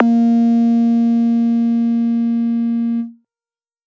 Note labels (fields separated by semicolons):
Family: bass; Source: synthesizer; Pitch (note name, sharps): A#3; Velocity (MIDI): 75; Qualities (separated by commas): distorted